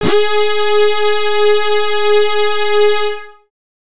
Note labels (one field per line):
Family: bass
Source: synthesizer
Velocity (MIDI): 127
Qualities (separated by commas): bright, distorted